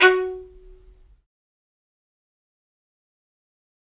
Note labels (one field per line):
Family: string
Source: acoustic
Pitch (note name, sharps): F#4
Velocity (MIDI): 25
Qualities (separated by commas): fast decay, percussive, reverb